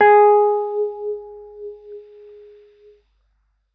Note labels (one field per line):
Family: keyboard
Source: electronic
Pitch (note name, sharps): G#4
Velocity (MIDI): 75